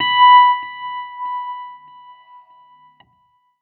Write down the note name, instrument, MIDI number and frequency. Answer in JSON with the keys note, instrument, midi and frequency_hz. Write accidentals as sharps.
{"note": "B5", "instrument": "electronic keyboard", "midi": 83, "frequency_hz": 987.8}